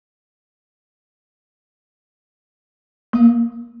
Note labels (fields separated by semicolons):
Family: mallet percussion; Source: synthesizer; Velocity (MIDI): 127; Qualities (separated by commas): dark, long release, multiphonic, percussive, tempo-synced